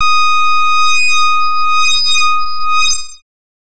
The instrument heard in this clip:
synthesizer bass